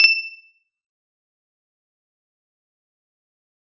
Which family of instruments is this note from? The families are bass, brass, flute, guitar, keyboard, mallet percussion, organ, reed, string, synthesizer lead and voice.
guitar